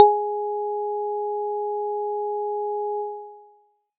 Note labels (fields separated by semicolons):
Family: mallet percussion; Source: acoustic; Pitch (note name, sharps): G#4; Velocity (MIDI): 50